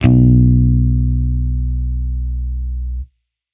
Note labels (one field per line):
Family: bass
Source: electronic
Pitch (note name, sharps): B1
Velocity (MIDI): 127